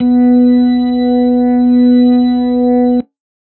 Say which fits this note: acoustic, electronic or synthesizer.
electronic